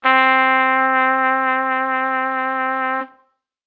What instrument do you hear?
acoustic brass instrument